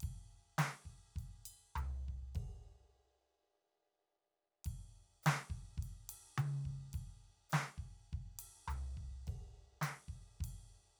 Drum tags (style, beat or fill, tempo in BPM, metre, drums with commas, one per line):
Motown
beat
104 BPM
4/4
crash, ride, ride bell, hi-hat pedal, snare, high tom, floor tom, kick